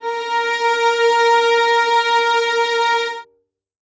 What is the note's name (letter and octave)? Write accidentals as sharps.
A#4